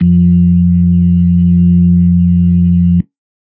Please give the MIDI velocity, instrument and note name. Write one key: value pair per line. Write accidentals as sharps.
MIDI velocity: 100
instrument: electronic organ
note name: F2